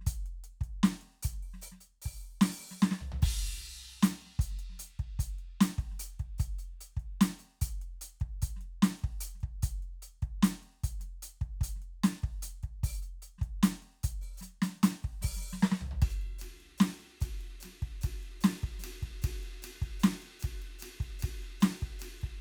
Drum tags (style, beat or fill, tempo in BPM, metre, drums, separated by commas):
hip-hop, beat, 75 BPM, 4/4, crash, ride, ride bell, closed hi-hat, open hi-hat, hi-hat pedal, snare, floor tom, kick